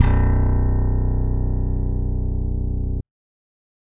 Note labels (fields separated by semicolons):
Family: bass; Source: electronic; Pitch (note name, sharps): B0; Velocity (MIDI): 75; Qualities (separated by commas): bright